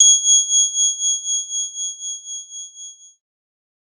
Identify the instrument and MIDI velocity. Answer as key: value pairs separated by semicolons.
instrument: electronic keyboard; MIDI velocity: 100